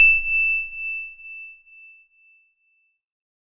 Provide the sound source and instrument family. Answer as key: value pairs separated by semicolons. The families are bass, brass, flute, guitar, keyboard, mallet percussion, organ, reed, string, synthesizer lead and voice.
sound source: electronic; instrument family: organ